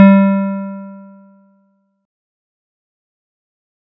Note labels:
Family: keyboard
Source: electronic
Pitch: G3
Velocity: 25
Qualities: fast decay

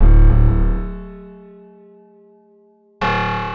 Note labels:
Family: guitar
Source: acoustic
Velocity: 25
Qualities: reverb

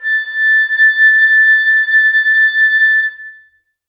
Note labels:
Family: flute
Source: acoustic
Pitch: A6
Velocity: 100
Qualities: reverb

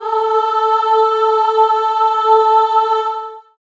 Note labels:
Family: voice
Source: acoustic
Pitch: A4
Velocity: 100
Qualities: reverb

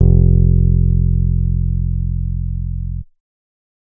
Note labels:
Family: bass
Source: synthesizer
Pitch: F1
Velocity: 50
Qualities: dark, reverb

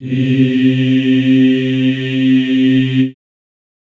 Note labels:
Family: voice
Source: acoustic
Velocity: 100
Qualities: reverb

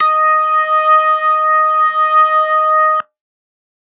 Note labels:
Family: organ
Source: electronic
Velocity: 75

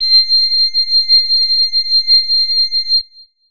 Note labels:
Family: flute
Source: acoustic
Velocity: 127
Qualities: bright

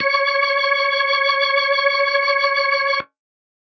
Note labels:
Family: organ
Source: electronic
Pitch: C#5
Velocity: 100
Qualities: reverb

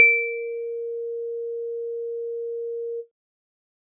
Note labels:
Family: keyboard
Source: electronic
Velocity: 127

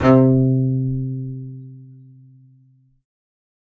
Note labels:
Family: string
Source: acoustic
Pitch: C3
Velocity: 75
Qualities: reverb

